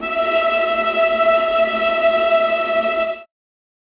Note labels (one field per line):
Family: string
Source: acoustic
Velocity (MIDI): 25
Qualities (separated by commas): bright, non-linear envelope, reverb